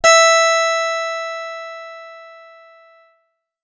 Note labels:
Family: guitar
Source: acoustic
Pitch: E5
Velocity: 100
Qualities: bright, distorted

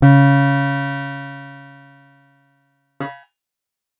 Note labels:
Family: guitar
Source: acoustic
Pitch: C#3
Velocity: 50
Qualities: bright, distorted

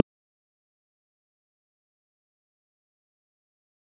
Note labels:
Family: mallet percussion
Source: acoustic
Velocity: 25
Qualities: fast decay, percussive

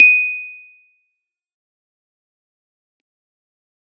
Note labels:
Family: keyboard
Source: electronic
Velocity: 50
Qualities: bright, fast decay, percussive

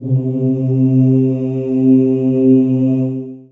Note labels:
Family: voice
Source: acoustic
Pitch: C3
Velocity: 127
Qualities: long release, reverb

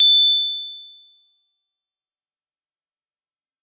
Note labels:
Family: guitar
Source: synthesizer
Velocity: 127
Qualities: bright

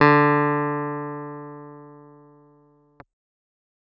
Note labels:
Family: keyboard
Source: electronic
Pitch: D3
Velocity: 100

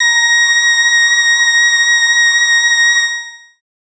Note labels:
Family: voice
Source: synthesizer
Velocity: 75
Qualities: bright, long release

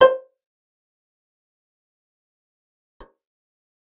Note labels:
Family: guitar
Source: acoustic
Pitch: C5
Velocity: 127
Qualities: fast decay, percussive, reverb

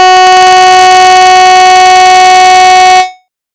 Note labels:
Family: bass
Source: synthesizer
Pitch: F#4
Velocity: 25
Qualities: bright, distorted

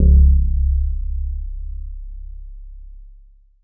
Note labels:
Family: guitar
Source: synthesizer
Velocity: 100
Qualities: dark

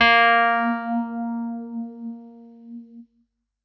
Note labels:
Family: keyboard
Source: electronic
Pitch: A#3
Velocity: 127

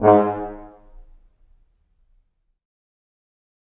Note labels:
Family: brass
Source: acoustic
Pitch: G#2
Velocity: 75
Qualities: dark, fast decay, reverb

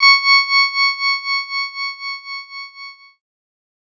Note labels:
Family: keyboard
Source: electronic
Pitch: C#6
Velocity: 127

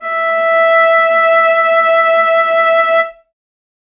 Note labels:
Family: string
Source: acoustic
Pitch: E5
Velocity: 25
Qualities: reverb

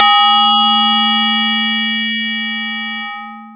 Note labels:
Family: mallet percussion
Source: acoustic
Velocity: 127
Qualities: distorted, long release

